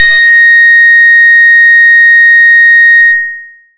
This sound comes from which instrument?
synthesizer bass